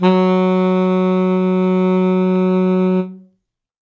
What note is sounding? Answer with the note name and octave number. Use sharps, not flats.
F#3